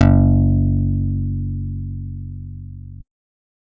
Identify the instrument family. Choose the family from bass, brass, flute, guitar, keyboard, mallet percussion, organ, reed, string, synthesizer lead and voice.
guitar